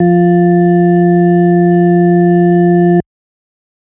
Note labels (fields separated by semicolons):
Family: organ; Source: electronic; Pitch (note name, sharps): F3; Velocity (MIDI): 50